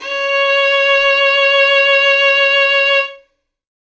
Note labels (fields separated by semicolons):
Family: string; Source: acoustic; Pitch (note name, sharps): C#5; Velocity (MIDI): 25; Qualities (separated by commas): bright